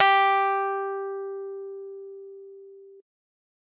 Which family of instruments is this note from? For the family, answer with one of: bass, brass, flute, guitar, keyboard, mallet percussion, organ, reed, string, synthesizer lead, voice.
keyboard